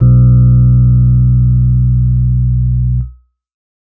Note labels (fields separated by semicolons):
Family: keyboard; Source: electronic; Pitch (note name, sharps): B1; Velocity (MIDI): 50; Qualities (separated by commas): distorted